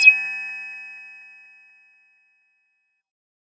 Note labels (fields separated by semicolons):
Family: bass; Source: synthesizer; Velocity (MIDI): 100; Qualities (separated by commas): bright, distorted